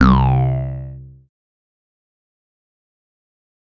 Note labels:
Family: bass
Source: synthesizer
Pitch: C2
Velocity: 25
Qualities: distorted, fast decay

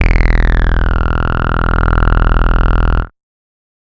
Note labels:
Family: bass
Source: synthesizer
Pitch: E0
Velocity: 75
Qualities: bright, distorted, multiphonic

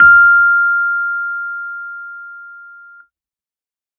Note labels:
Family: keyboard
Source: electronic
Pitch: F6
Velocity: 50

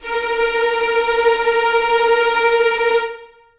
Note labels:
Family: string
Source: acoustic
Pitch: A#4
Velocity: 75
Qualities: non-linear envelope, reverb

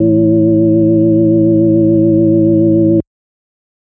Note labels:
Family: organ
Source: electronic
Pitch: A2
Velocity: 25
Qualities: multiphonic

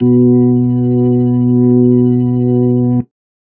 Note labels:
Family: organ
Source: electronic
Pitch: B2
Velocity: 25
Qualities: dark

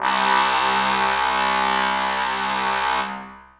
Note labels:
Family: brass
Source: acoustic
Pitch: C2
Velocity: 127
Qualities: bright, reverb

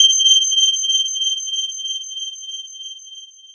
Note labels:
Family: mallet percussion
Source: electronic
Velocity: 25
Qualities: bright, long release

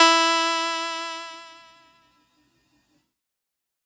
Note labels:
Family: keyboard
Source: synthesizer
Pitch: E4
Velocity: 25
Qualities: bright

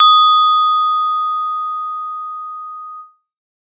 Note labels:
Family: mallet percussion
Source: acoustic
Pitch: D#6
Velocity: 127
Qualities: bright

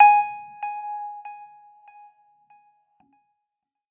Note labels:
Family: keyboard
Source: electronic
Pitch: G#5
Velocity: 25

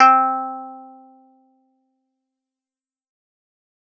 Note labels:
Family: guitar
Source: acoustic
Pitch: C4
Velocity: 75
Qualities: fast decay, reverb

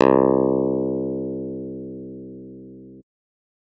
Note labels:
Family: guitar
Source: electronic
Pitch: C2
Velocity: 100

